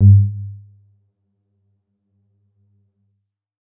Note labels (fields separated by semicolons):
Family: keyboard; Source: electronic; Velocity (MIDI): 50; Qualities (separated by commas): dark, percussive, reverb